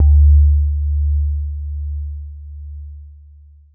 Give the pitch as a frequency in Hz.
73.42 Hz